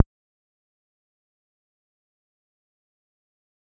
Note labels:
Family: bass; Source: synthesizer; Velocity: 100; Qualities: fast decay, percussive

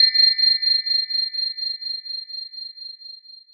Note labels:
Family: mallet percussion; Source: electronic; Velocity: 75; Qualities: bright, long release

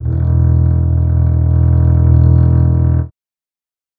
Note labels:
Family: string; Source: acoustic; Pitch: E1; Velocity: 25; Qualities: dark, reverb

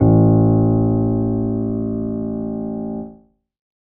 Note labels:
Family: keyboard; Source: acoustic; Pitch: A1; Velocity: 25; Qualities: reverb

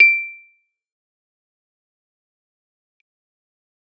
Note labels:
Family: keyboard; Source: electronic; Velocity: 100; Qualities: fast decay, percussive

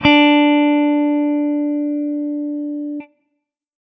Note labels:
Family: guitar; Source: electronic; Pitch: D4; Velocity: 50; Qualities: distorted

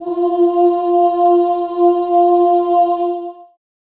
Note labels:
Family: voice; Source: acoustic; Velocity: 75; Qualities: long release, reverb

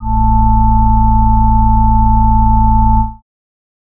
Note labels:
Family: organ; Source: electronic; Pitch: A0; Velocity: 50

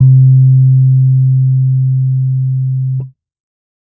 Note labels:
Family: keyboard; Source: electronic; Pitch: C3; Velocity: 25; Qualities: dark

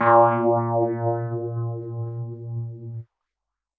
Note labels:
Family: keyboard; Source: electronic; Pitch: A#2; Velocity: 100; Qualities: distorted, non-linear envelope

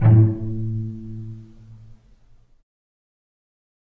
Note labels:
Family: string; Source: acoustic; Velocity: 25; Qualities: dark, reverb

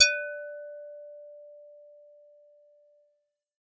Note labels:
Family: bass; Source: synthesizer; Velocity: 50; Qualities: distorted

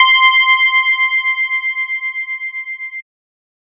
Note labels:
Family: bass; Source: synthesizer; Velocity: 75

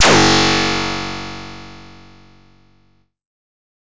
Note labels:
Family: bass; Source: synthesizer; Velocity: 127; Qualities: bright, distorted

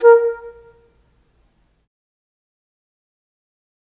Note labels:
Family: flute; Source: acoustic; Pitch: A#4; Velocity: 50; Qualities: fast decay, percussive, reverb

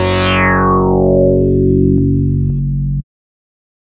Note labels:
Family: bass; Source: synthesizer; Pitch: F#1; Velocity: 75; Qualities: distorted

